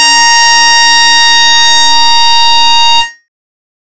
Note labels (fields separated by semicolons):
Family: bass; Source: synthesizer; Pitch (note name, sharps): A#5; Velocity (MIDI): 75; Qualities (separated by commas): bright, distorted